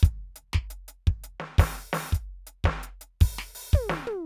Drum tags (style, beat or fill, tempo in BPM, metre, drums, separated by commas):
rock shuffle, beat, 112 BPM, 4/4, closed hi-hat, open hi-hat, hi-hat pedal, snare, high tom, mid tom, kick